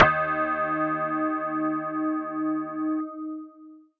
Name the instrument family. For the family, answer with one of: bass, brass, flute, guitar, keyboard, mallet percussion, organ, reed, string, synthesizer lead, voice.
mallet percussion